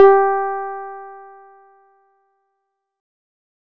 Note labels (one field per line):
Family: keyboard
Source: electronic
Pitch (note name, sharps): G4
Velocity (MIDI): 127